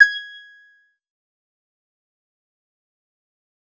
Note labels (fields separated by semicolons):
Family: bass; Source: synthesizer; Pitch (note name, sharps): G#6; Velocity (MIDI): 50; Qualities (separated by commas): distorted, fast decay, percussive